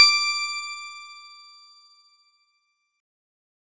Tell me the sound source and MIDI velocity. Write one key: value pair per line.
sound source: synthesizer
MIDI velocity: 50